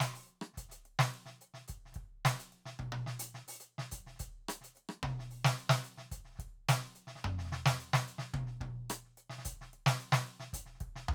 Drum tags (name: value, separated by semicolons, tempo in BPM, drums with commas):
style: ijexá; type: beat; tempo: 108 BPM; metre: 4/4; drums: closed hi-hat, open hi-hat, hi-hat pedal, snare, cross-stick, high tom, mid tom, floor tom, kick